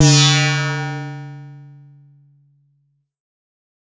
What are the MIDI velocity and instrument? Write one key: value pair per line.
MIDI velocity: 50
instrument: synthesizer bass